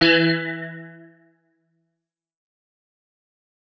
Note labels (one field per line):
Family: guitar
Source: electronic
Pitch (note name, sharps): E3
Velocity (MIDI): 50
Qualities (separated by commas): fast decay